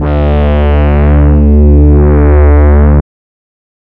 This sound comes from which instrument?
synthesizer reed instrument